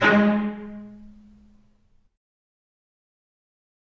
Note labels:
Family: string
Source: acoustic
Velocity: 100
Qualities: fast decay, reverb

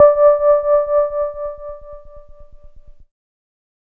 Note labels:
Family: keyboard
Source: electronic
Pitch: D5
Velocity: 25

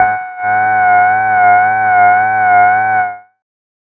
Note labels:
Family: bass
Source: synthesizer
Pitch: F#5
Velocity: 100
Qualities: distorted, tempo-synced

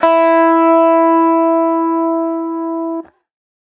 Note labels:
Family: guitar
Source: electronic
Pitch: E4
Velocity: 50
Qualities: distorted

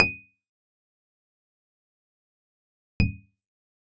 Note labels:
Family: guitar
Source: acoustic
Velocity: 127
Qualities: percussive

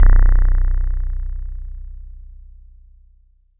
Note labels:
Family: bass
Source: synthesizer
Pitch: B0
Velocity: 75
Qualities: bright, distorted

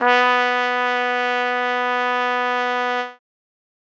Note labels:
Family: brass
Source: acoustic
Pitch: B3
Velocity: 127

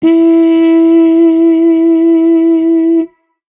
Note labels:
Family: brass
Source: acoustic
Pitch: E4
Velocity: 50

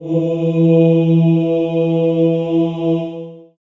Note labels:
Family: voice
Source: acoustic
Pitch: E3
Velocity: 75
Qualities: dark, long release, reverb

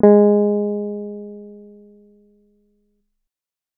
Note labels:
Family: guitar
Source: acoustic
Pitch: G#3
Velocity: 25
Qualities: dark

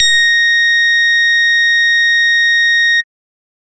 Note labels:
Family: bass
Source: synthesizer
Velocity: 127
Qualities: distorted

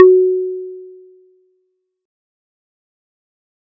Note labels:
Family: mallet percussion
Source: acoustic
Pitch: F#4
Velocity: 25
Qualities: fast decay

